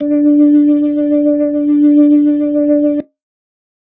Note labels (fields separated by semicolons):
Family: organ; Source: electronic; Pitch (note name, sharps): D4; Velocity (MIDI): 100; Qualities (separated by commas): dark